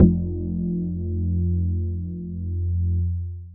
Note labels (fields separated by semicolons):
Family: mallet percussion; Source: electronic; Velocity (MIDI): 50; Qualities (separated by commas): long release